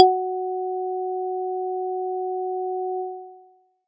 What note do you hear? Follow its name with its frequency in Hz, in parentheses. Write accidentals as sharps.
F#4 (370 Hz)